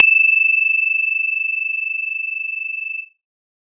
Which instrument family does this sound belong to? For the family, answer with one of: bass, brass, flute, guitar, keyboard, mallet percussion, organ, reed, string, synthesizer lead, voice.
synthesizer lead